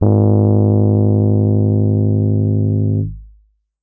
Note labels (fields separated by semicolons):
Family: keyboard; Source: electronic; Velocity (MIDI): 127